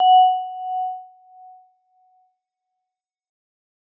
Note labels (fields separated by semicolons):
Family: mallet percussion; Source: acoustic; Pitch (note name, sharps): F#5; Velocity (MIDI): 75; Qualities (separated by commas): non-linear envelope